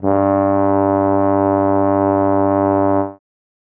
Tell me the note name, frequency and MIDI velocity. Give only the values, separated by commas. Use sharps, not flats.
G2, 98 Hz, 100